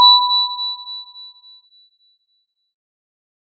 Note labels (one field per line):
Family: mallet percussion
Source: acoustic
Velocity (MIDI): 25